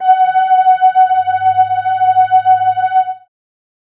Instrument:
synthesizer keyboard